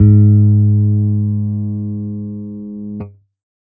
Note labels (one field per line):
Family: bass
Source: electronic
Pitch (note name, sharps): G#2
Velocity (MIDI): 50